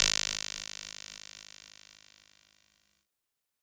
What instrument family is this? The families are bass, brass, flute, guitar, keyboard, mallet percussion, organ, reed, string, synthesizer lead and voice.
keyboard